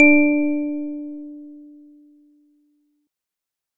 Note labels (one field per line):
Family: organ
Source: electronic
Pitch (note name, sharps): D4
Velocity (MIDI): 75